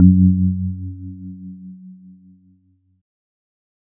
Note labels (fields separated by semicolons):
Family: keyboard; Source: electronic; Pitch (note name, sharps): F#2; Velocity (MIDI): 75; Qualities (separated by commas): dark